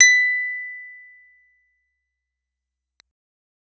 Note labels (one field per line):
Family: keyboard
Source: electronic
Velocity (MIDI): 100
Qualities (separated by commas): fast decay